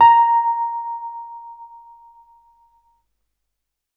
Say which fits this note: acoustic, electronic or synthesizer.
electronic